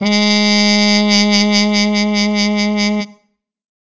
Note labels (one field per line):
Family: brass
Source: acoustic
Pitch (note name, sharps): G#3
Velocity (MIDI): 127